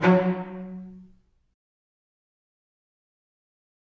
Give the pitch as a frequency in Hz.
185 Hz